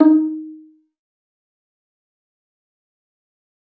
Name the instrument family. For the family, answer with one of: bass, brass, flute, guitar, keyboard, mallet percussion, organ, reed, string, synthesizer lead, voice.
string